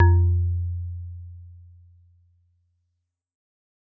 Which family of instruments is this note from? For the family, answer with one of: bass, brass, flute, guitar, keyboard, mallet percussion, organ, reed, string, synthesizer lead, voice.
mallet percussion